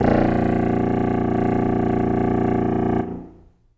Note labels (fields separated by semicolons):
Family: reed; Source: acoustic; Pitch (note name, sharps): A#0; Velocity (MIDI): 25; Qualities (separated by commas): reverb